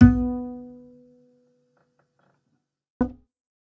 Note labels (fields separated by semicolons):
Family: bass; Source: acoustic; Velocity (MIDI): 100; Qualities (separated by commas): fast decay, percussive